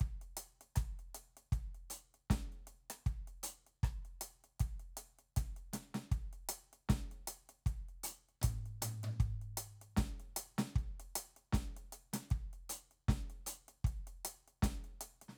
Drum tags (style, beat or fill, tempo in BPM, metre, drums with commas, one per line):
reggae
beat
78 BPM
4/4
closed hi-hat, snare, cross-stick, high tom, kick